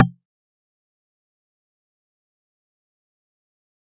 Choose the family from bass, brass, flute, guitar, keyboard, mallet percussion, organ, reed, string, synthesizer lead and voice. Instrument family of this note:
mallet percussion